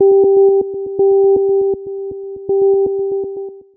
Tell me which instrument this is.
synthesizer lead